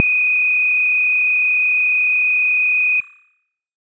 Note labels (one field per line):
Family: bass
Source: synthesizer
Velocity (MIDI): 127